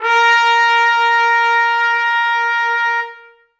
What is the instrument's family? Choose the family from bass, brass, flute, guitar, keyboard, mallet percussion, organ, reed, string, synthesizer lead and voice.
brass